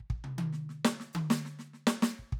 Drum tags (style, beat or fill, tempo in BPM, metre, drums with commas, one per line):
hip-hop
fill
100 BPM
4/4
hi-hat pedal, snare, high tom, mid tom, kick